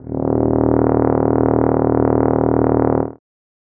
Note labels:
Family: brass; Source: acoustic; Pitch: D#1; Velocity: 127; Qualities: dark

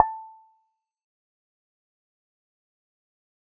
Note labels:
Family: bass; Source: synthesizer; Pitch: A5; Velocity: 75; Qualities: fast decay, percussive

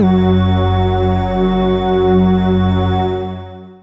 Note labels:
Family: synthesizer lead; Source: synthesizer; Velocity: 127; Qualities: long release

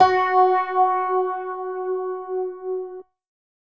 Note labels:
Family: keyboard; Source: electronic; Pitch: F#4; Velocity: 127; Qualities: reverb

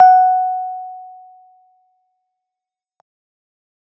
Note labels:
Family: keyboard; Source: electronic; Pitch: F#5; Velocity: 50; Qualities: fast decay

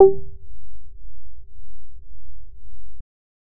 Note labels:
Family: bass; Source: synthesizer; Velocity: 50

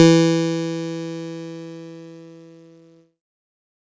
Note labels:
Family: keyboard; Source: electronic; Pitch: E3; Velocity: 50; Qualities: bright, distorted

